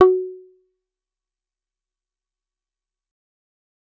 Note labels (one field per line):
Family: bass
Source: synthesizer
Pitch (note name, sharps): F#4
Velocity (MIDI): 25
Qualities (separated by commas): fast decay, percussive